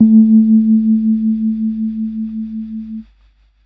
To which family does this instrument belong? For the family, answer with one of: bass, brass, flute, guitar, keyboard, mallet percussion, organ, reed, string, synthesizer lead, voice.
keyboard